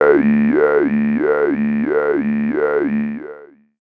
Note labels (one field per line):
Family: voice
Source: synthesizer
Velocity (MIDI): 127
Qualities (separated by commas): long release, non-linear envelope, tempo-synced